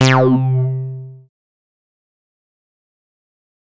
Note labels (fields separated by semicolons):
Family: bass; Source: synthesizer; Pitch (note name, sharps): C3; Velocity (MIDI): 127; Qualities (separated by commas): distorted, fast decay